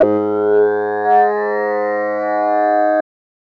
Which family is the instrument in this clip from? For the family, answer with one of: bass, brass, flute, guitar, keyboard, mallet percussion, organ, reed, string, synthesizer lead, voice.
voice